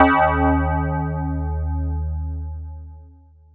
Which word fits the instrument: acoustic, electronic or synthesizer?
electronic